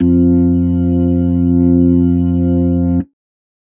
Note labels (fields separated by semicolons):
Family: organ; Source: electronic; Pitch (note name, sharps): F2; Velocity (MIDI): 127; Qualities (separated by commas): dark